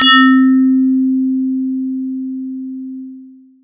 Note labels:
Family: mallet percussion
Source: electronic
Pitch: C4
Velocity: 127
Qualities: long release, multiphonic

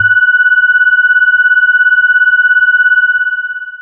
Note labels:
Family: bass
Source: synthesizer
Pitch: F#6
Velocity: 50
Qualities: long release

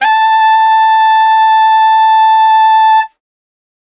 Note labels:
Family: reed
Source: acoustic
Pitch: A5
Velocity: 100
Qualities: bright

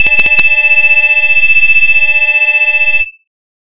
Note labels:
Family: bass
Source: synthesizer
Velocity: 127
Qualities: bright, distorted

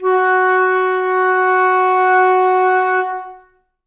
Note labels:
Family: flute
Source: acoustic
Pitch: F#4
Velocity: 75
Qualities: reverb

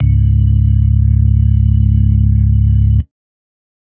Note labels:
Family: organ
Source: electronic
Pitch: C#1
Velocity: 75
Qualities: dark

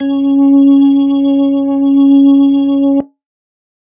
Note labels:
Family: organ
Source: electronic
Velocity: 100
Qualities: dark

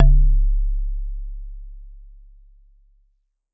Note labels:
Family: mallet percussion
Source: acoustic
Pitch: C#1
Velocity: 25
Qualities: dark

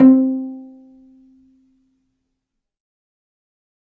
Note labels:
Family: string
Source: acoustic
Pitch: C4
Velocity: 100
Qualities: dark, fast decay, percussive, reverb

